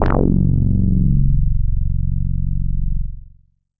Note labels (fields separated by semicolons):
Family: bass; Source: synthesizer; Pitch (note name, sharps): F#0; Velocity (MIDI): 75; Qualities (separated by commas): distorted, tempo-synced